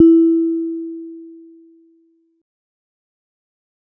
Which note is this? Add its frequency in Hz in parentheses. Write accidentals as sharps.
E4 (329.6 Hz)